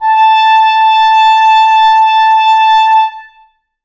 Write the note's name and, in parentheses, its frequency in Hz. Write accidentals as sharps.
A5 (880 Hz)